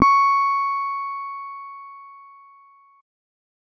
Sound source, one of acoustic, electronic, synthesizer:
electronic